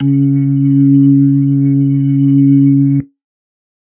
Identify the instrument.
electronic organ